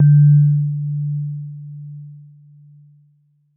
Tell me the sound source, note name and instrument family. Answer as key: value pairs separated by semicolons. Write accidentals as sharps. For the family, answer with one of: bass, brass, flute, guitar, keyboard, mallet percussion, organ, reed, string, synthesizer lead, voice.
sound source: electronic; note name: D3; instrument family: keyboard